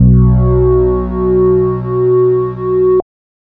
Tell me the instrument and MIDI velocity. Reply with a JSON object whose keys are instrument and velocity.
{"instrument": "synthesizer bass", "velocity": 100}